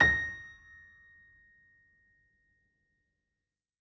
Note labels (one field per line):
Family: keyboard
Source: acoustic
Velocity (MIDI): 100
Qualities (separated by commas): percussive